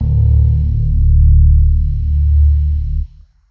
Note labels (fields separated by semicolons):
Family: keyboard; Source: electronic; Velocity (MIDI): 50; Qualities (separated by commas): dark